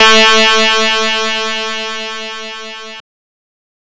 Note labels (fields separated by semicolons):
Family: guitar; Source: synthesizer; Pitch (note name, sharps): A3; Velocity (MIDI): 100; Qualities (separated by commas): bright, distorted